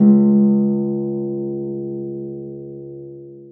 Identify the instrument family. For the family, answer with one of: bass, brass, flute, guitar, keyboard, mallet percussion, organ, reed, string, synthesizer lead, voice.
string